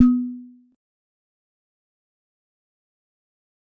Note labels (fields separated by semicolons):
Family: mallet percussion; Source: acoustic; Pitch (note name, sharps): B3; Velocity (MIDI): 25; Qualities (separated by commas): dark, fast decay, percussive